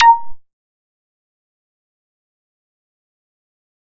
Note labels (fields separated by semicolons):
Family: bass; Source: synthesizer; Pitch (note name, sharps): A#5; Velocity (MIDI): 75; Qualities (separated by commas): fast decay, percussive